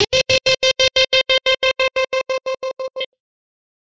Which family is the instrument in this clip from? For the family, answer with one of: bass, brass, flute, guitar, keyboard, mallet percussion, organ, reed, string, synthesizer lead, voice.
guitar